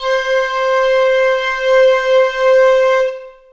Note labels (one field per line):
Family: flute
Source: acoustic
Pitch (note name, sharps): C5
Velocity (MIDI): 25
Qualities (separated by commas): long release, reverb